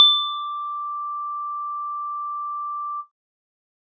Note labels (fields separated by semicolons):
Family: keyboard; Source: electronic; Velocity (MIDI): 50